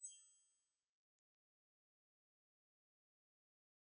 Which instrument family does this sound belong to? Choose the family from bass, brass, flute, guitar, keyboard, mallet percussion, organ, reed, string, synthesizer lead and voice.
mallet percussion